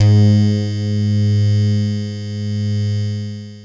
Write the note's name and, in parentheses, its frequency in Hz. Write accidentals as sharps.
G#2 (103.8 Hz)